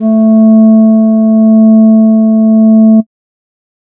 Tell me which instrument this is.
synthesizer flute